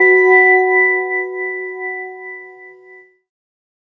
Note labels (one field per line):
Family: keyboard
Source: synthesizer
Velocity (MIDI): 75